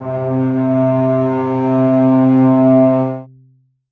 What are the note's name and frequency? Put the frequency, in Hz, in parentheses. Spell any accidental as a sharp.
C3 (130.8 Hz)